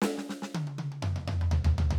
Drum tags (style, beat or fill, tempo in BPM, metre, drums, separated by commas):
rock, beat, 120 BPM, 4/4, snare, high tom, mid tom, floor tom